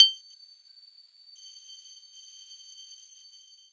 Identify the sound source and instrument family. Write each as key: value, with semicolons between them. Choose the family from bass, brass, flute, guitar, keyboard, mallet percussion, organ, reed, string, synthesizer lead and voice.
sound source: acoustic; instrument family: mallet percussion